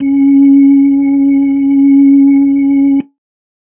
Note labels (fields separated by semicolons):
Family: organ; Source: electronic; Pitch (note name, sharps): C#4; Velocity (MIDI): 75; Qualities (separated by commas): dark